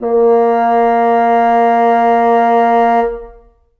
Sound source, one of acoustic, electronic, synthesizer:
acoustic